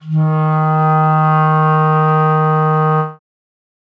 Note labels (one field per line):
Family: reed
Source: acoustic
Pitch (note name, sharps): D#3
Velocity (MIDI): 25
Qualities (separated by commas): dark